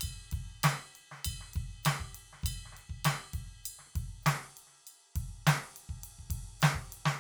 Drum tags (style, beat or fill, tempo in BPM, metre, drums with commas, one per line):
funk
beat
100 BPM
4/4
ride, ride bell, hi-hat pedal, snare, cross-stick, kick